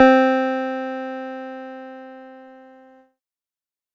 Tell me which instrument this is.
electronic keyboard